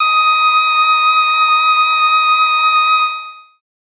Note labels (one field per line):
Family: voice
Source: synthesizer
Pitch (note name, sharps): D#6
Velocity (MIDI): 50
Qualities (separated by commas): bright, long release